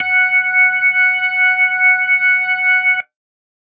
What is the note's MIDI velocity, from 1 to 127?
50